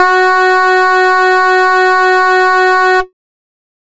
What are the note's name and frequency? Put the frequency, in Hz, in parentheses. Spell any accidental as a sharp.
F#4 (370 Hz)